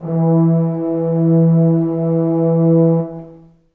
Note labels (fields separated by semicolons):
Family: brass; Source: acoustic; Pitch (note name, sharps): E3; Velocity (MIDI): 50; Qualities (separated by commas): dark, long release, reverb